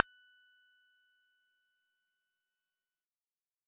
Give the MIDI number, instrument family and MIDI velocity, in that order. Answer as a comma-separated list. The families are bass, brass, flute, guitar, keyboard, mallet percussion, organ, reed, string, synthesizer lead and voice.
90, bass, 100